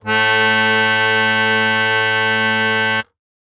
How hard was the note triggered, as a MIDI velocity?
50